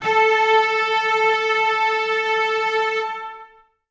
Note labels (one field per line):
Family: string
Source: acoustic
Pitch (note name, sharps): A4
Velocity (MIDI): 100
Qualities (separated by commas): long release, reverb